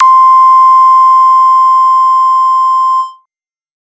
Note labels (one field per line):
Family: bass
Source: synthesizer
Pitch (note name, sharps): C6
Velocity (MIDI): 50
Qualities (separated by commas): bright, distorted